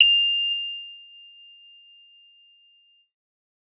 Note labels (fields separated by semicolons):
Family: keyboard; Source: electronic; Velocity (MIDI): 127; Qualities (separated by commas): bright